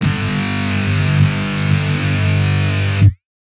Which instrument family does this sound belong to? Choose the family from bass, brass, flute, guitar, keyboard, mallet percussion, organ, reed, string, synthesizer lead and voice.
guitar